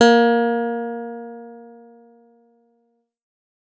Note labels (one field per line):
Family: guitar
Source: electronic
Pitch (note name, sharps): A#3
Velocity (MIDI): 100